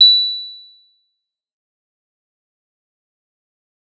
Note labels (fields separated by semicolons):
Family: guitar; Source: electronic; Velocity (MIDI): 127; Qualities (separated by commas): bright, fast decay, percussive